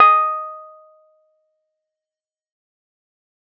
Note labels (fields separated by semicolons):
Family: keyboard; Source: electronic; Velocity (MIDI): 75; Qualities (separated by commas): fast decay, percussive